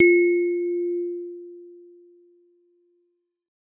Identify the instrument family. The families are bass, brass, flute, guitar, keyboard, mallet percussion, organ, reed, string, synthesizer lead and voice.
mallet percussion